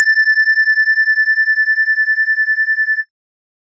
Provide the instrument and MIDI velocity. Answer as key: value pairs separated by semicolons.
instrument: electronic organ; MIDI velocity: 25